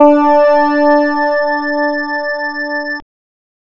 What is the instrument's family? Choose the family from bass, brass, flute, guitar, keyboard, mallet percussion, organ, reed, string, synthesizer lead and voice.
bass